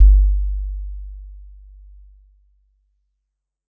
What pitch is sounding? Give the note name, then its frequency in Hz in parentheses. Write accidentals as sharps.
G1 (49 Hz)